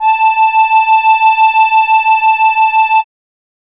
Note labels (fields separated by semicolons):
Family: keyboard; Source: acoustic; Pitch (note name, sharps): A5; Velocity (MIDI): 50; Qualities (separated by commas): bright